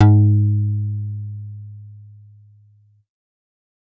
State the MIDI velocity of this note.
100